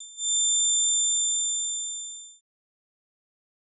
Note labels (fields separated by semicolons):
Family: bass; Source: synthesizer; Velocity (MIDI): 127; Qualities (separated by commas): bright, distorted, fast decay